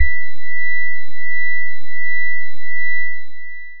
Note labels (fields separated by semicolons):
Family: bass; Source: synthesizer; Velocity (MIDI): 25; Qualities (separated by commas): long release